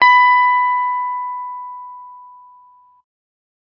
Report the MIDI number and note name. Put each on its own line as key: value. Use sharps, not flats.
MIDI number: 83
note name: B5